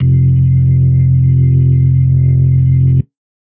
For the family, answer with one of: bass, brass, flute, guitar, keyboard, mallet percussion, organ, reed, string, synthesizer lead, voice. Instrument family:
organ